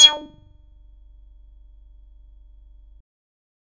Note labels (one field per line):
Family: bass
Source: synthesizer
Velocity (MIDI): 75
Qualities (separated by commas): percussive